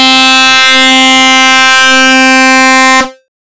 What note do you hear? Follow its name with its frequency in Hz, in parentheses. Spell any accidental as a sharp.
C4 (261.6 Hz)